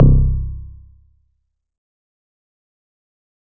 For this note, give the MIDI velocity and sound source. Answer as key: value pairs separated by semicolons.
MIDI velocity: 50; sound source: acoustic